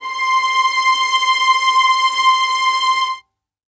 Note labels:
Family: string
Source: acoustic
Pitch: C6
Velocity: 100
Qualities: reverb

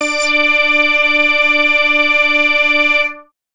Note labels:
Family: bass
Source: synthesizer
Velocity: 127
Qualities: bright, distorted

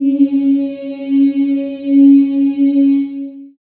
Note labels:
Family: voice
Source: acoustic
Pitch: C#4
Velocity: 25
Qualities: long release, reverb

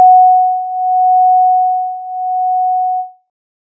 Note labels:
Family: synthesizer lead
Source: synthesizer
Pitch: F#5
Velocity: 127

